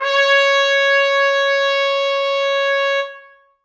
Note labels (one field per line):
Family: brass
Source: acoustic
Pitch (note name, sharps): C#5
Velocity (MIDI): 127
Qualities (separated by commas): bright, reverb